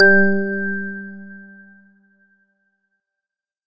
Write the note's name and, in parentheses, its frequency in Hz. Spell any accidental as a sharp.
G3 (196 Hz)